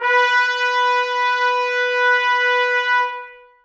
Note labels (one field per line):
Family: brass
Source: acoustic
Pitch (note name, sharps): B4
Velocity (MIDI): 127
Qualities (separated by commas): bright, reverb